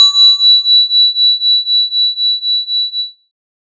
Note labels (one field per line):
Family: synthesizer lead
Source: synthesizer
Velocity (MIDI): 100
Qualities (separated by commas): bright